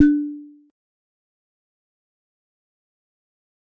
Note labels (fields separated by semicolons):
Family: mallet percussion; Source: acoustic; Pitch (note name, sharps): D4; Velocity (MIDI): 25; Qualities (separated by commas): dark, fast decay, percussive